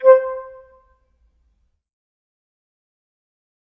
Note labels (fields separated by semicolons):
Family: flute; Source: acoustic; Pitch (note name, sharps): C5; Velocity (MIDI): 75; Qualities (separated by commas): fast decay, percussive, reverb